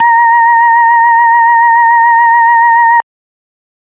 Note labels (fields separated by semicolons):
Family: organ; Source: electronic; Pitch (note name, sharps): A#5; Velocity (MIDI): 50